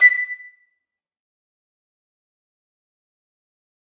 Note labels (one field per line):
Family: flute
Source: acoustic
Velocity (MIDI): 127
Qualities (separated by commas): fast decay, percussive, reverb